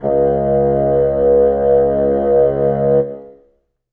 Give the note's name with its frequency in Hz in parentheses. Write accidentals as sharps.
C#2 (69.3 Hz)